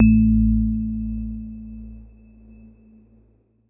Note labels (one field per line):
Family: keyboard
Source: electronic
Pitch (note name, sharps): A1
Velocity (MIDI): 100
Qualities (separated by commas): dark